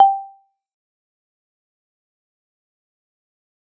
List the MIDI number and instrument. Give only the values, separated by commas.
79, acoustic mallet percussion instrument